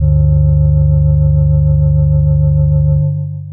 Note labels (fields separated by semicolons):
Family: mallet percussion; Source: electronic; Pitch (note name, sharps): G0; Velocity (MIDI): 75; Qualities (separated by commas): long release